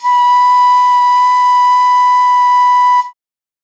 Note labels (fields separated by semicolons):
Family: flute; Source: acoustic; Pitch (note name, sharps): B5; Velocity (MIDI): 50